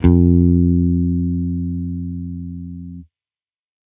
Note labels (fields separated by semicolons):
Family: bass; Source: electronic; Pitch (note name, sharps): F2; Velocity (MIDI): 75